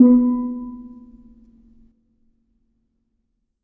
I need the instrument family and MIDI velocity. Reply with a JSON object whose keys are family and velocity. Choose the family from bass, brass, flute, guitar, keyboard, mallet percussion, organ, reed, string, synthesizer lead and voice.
{"family": "mallet percussion", "velocity": 75}